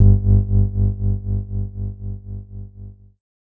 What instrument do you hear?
electronic keyboard